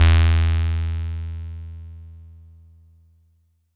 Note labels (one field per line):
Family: bass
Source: synthesizer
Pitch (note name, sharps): E2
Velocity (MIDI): 50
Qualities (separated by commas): bright, distorted